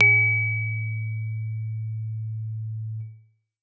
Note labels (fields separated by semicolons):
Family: keyboard; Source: acoustic; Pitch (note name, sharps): A2; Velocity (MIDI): 75